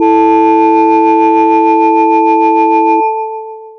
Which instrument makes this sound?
electronic mallet percussion instrument